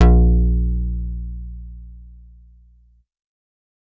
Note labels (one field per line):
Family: bass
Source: synthesizer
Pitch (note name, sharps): A#1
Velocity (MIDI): 75